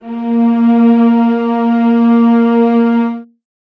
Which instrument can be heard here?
acoustic string instrument